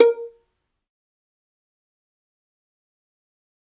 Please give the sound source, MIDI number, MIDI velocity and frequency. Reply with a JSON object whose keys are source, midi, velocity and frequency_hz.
{"source": "acoustic", "midi": 70, "velocity": 75, "frequency_hz": 466.2}